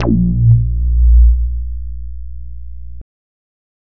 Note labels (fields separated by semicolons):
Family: bass; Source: synthesizer; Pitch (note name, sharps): A#1; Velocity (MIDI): 25; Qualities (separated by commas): distorted